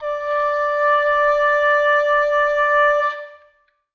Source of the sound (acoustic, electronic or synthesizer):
acoustic